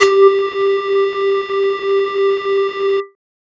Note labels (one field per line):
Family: flute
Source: synthesizer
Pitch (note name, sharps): G4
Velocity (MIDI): 100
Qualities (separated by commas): distorted